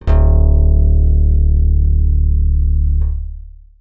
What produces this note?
synthesizer bass